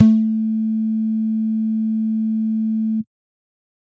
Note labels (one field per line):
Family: bass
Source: synthesizer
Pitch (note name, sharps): A3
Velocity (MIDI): 127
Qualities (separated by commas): bright, distorted